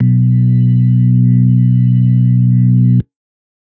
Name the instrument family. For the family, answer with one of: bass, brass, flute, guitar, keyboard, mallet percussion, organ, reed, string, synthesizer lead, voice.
organ